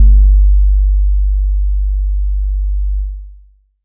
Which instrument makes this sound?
acoustic mallet percussion instrument